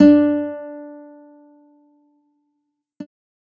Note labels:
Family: guitar; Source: electronic; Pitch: D4; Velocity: 100

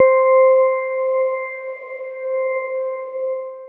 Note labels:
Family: keyboard; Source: electronic; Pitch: C5; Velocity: 50; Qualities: dark, long release

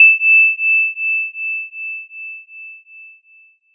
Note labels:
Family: mallet percussion; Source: electronic; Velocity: 100; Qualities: bright, multiphonic

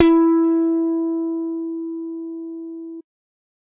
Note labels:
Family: bass; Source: electronic; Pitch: E4; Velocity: 75; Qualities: bright

